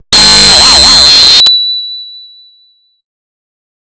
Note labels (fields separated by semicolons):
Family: guitar; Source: electronic; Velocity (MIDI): 127